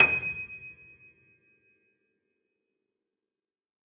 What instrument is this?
acoustic keyboard